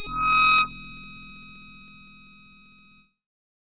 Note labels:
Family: keyboard; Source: synthesizer; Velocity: 25; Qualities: bright, distorted

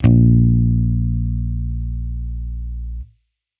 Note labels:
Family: bass; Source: electronic; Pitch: A#1; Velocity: 75

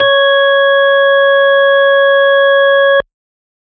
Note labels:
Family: organ; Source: electronic; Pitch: C#5; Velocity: 127

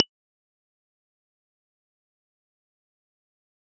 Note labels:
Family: guitar; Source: electronic; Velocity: 25; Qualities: fast decay, percussive

